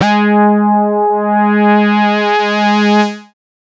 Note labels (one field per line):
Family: bass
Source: synthesizer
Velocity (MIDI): 75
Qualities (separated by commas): distorted, multiphonic